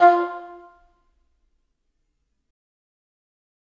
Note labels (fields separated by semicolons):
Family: reed; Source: acoustic; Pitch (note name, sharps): F4; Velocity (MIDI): 25; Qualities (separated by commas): fast decay, percussive, reverb